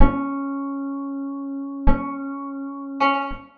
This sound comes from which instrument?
acoustic guitar